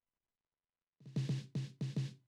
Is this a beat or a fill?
fill